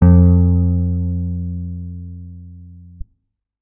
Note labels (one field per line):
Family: guitar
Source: electronic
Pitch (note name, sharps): F2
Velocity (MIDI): 25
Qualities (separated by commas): reverb